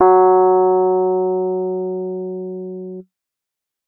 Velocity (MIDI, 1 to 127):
127